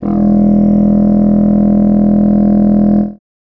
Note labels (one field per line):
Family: reed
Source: acoustic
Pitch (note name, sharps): E1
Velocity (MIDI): 127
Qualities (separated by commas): bright